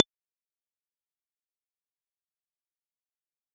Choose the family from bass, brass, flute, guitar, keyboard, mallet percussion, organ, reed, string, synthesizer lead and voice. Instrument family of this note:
guitar